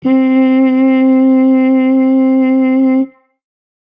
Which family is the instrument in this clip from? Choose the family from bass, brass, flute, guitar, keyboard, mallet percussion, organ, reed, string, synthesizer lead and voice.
brass